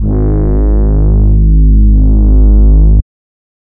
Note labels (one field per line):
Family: reed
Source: synthesizer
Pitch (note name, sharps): G#1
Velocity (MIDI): 25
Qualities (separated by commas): distorted, non-linear envelope